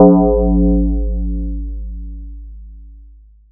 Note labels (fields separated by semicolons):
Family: mallet percussion; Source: electronic; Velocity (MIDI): 127; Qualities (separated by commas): multiphonic